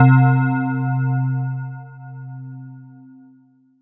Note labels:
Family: mallet percussion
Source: electronic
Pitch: C3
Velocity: 75

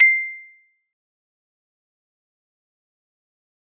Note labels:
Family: mallet percussion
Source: acoustic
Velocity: 25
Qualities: fast decay, percussive

